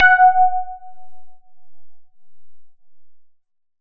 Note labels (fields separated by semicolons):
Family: synthesizer lead; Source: synthesizer; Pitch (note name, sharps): F#5; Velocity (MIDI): 75